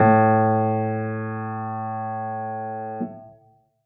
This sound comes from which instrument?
acoustic keyboard